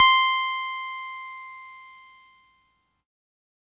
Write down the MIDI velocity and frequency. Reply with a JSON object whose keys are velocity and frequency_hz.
{"velocity": 50, "frequency_hz": 1047}